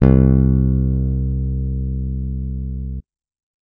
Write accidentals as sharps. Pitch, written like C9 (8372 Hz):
C2 (65.41 Hz)